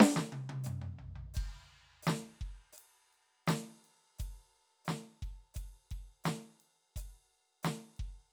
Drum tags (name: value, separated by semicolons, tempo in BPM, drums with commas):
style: rock; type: beat; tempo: 86 BPM; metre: 4/4; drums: ride, hi-hat pedal, snare, high tom, mid tom, floor tom, kick